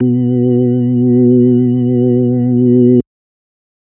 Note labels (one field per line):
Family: organ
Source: electronic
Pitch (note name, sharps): B2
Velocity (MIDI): 75